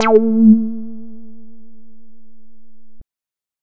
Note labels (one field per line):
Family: bass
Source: synthesizer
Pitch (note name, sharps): A3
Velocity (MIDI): 50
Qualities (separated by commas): distorted